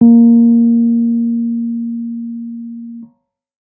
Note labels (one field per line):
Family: keyboard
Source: electronic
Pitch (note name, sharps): A#3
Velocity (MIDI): 25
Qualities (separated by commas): dark